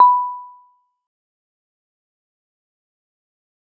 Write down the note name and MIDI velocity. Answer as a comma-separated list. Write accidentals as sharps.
B5, 25